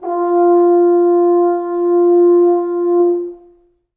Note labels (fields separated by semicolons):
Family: brass; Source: acoustic; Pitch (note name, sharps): F4; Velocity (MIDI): 50; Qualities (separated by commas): long release, reverb